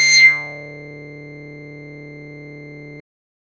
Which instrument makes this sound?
synthesizer bass